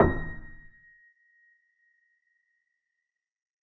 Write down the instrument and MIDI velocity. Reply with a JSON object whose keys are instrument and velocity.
{"instrument": "acoustic keyboard", "velocity": 25}